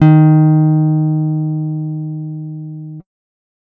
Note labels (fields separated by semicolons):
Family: guitar; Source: acoustic; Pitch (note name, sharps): D#3; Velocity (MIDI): 50